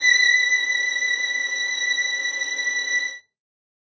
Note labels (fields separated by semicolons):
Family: string; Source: acoustic; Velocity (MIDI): 127; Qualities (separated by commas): reverb